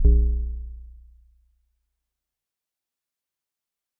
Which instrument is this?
acoustic mallet percussion instrument